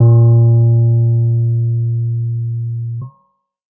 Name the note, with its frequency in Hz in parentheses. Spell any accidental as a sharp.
A#2 (116.5 Hz)